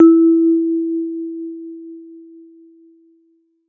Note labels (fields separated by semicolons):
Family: mallet percussion; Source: acoustic; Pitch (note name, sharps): E4; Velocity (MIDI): 75